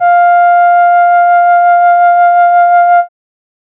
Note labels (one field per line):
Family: keyboard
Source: synthesizer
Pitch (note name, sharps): F5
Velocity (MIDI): 127